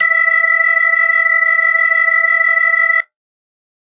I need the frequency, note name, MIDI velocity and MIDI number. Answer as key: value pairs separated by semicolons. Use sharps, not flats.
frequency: 659.3 Hz; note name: E5; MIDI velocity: 25; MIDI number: 76